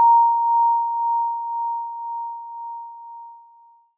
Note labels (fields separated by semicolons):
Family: mallet percussion; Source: acoustic; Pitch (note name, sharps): A#5; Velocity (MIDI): 100; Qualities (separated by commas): bright, long release